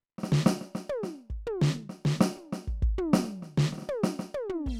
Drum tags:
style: hip-hop; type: fill; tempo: 100 BPM; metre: 4/4; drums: crash, snare, high tom, mid tom, floor tom, kick

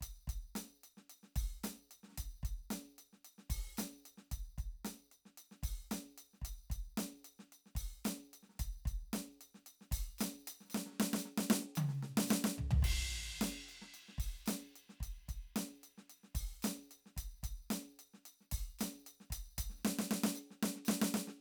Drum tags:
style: funk; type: beat; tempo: 112 BPM; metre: 4/4; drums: ride, closed hi-hat, hi-hat pedal, percussion, snare, high tom, floor tom, kick

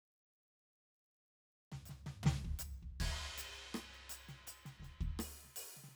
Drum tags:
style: funk; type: beat; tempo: 80 BPM; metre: 4/4; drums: crash, ride, percussion, snare, cross-stick, floor tom, kick

